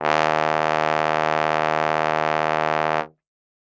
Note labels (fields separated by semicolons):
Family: brass; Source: acoustic; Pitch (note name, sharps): D#2; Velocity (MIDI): 127; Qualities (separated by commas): bright